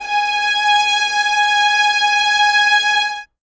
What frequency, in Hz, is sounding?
830.6 Hz